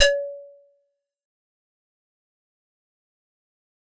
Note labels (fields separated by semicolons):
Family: keyboard; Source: acoustic; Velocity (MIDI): 100; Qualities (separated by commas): fast decay, percussive